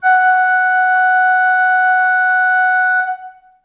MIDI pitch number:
78